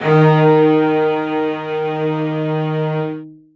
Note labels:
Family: string; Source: acoustic; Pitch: D#3; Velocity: 127; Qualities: reverb

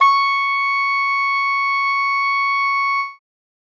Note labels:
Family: reed; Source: acoustic; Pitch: C#6; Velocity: 127; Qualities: bright

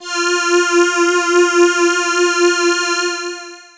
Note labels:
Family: voice; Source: synthesizer; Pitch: F4; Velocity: 25; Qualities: bright, distorted, long release

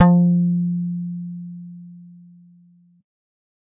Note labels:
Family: bass; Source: synthesizer; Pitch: F3; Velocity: 75

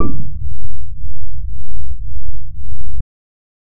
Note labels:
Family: bass; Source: synthesizer; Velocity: 25

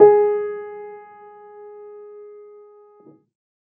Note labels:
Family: keyboard; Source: acoustic; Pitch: G#4; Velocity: 25; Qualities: reverb

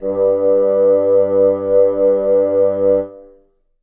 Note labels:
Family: reed; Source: acoustic; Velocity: 50; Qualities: reverb

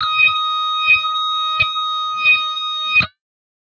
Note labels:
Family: guitar; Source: synthesizer; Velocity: 75; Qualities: bright, distorted

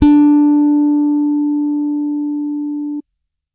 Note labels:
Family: bass; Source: electronic; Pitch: D4; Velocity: 50

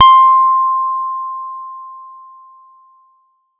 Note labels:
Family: guitar; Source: electronic; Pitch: C6; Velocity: 127

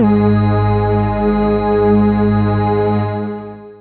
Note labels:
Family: synthesizer lead; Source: synthesizer; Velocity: 50; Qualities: long release

